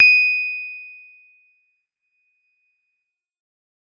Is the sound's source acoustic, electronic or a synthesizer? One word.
electronic